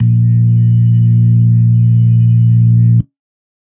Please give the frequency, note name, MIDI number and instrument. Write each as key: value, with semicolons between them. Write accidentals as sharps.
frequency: 58.27 Hz; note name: A#1; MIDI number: 34; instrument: electronic organ